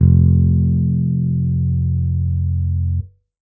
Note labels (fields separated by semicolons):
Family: bass; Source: electronic; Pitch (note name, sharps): F1; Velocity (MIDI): 100